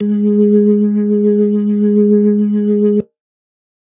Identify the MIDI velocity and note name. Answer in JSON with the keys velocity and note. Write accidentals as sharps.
{"velocity": 50, "note": "G#3"}